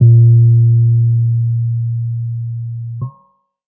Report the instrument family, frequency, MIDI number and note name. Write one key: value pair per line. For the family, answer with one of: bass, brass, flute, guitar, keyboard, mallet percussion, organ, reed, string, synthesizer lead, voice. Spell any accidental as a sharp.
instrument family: keyboard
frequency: 116.5 Hz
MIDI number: 46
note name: A#2